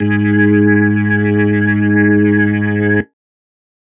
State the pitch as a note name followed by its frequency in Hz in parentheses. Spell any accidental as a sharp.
G#2 (103.8 Hz)